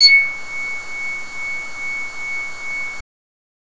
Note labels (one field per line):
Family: bass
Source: synthesizer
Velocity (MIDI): 25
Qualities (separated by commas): distorted